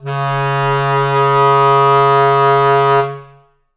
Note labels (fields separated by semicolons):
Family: reed; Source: acoustic; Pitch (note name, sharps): C#3; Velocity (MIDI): 127; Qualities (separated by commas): reverb